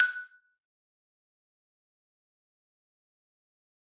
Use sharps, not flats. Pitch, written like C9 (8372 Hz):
F#6 (1480 Hz)